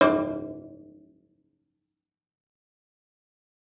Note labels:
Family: guitar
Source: acoustic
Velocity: 127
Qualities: fast decay

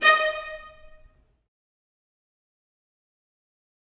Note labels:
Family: string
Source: acoustic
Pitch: D#5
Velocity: 100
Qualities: fast decay, percussive, reverb

